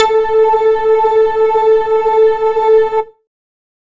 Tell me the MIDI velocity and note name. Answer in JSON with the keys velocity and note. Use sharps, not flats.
{"velocity": 75, "note": "A4"}